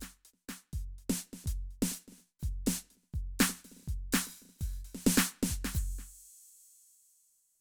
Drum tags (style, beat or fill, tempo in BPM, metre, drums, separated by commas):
cha-cha, beat, 124 BPM, 4/4, crash, closed hi-hat, open hi-hat, hi-hat pedal, snare, kick